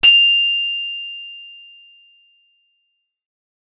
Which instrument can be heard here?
acoustic guitar